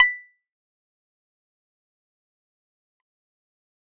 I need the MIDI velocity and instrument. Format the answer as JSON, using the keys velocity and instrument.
{"velocity": 100, "instrument": "electronic keyboard"}